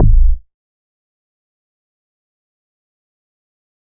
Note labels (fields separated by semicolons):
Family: bass; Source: synthesizer; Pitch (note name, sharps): A0; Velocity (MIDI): 25; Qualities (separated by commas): fast decay, percussive